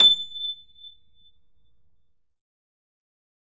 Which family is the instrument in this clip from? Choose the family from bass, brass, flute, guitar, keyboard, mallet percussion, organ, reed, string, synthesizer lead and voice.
keyboard